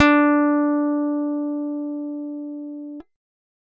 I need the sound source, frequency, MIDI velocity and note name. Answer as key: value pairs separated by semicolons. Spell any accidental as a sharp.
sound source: acoustic; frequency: 293.7 Hz; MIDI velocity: 100; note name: D4